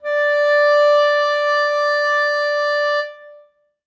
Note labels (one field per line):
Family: reed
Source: acoustic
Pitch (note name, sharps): D5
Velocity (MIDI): 100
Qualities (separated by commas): reverb